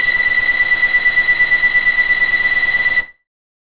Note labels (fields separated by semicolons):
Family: bass; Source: synthesizer; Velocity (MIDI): 75